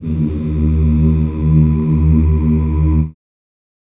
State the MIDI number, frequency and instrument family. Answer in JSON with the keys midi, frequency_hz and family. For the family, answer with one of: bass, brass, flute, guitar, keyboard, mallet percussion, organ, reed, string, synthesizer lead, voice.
{"midi": 39, "frequency_hz": 77.78, "family": "voice"}